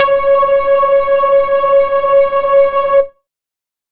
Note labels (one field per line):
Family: bass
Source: synthesizer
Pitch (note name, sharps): C#5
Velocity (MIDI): 127